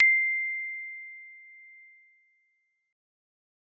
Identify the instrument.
acoustic mallet percussion instrument